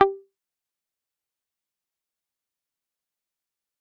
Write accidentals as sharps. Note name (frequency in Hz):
G4 (392 Hz)